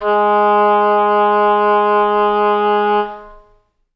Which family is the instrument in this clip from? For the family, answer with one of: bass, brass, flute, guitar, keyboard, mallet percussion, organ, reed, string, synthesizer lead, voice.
reed